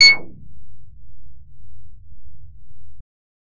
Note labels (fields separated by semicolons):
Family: bass; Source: synthesizer; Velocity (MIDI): 127; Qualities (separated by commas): distorted